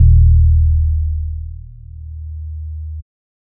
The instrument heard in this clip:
synthesizer bass